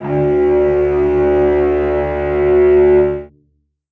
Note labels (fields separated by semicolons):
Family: string; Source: acoustic; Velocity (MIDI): 100; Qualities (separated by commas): reverb